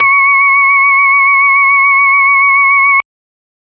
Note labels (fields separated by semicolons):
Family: organ; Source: electronic; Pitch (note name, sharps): C#6; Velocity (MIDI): 25